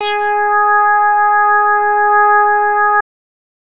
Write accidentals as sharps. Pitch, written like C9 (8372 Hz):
G#4 (415.3 Hz)